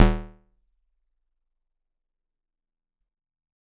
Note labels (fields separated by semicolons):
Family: guitar; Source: electronic; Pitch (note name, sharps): D#1; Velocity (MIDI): 25; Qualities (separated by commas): fast decay, percussive